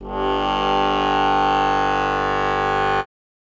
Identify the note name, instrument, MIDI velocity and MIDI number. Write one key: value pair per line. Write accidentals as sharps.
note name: G1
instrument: acoustic reed instrument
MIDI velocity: 100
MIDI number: 31